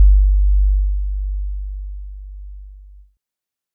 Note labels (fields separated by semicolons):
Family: keyboard; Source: electronic; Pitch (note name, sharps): G1; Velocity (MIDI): 25; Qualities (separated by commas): dark